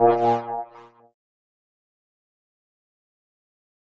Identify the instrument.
electronic keyboard